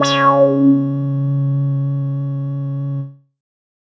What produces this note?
synthesizer bass